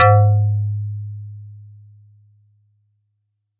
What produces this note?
acoustic mallet percussion instrument